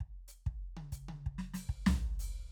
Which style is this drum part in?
Brazilian baião